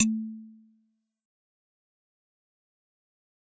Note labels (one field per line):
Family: mallet percussion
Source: acoustic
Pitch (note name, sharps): A3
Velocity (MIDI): 25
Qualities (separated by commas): fast decay, percussive